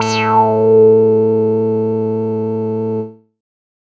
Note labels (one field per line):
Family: bass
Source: synthesizer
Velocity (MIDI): 75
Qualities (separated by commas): distorted, non-linear envelope